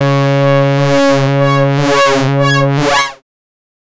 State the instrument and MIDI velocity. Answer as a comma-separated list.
synthesizer bass, 75